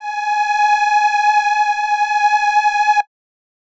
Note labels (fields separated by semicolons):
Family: reed; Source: acoustic; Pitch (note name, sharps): G#5; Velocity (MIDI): 50